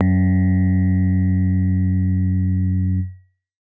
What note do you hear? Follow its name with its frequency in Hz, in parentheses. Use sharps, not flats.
F#2 (92.5 Hz)